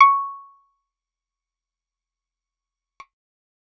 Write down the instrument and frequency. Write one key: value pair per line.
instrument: acoustic guitar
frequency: 1109 Hz